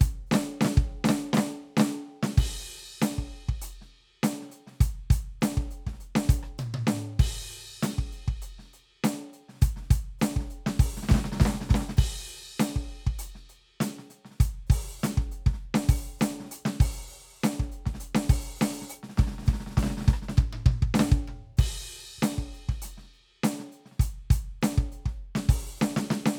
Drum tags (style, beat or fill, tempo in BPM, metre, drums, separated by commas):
Latin funk, beat, 100 BPM, 4/4, crash, closed hi-hat, open hi-hat, hi-hat pedal, snare, cross-stick, high tom, mid tom, kick